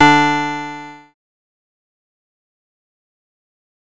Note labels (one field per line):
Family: bass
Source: synthesizer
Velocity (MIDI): 75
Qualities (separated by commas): bright, distorted, fast decay